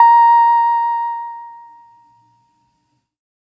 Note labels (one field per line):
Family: keyboard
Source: electronic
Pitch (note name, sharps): A#5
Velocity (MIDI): 50